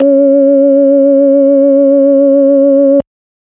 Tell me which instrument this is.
electronic organ